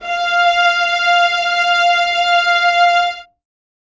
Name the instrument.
acoustic string instrument